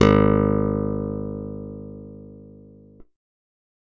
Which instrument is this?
electronic keyboard